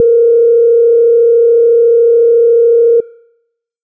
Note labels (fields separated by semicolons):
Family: bass; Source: synthesizer; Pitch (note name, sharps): A#4; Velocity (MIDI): 75; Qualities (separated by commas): dark